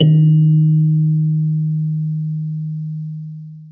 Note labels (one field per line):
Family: mallet percussion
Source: acoustic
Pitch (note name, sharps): D#3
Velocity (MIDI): 75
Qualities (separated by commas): dark, long release, reverb